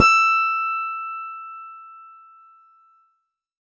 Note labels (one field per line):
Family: keyboard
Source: electronic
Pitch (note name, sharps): E6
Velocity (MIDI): 50